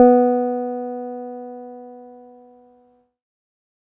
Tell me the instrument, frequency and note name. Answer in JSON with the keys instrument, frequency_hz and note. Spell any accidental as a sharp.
{"instrument": "electronic keyboard", "frequency_hz": 246.9, "note": "B3"}